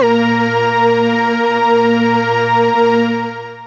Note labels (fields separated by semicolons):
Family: synthesizer lead; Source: synthesizer; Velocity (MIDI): 127; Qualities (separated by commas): bright, long release